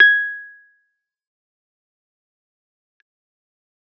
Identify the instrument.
electronic keyboard